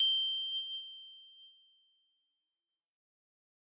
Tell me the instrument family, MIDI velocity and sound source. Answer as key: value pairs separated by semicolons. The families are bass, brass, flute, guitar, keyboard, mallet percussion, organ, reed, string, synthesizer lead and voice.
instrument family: keyboard; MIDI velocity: 25; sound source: electronic